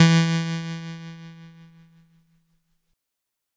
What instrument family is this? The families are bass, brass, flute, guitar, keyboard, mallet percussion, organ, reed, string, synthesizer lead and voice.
keyboard